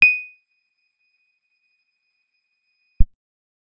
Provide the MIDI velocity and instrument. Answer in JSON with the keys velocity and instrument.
{"velocity": 25, "instrument": "acoustic guitar"}